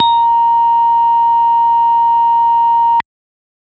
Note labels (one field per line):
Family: organ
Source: electronic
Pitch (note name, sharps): A#5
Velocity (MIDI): 75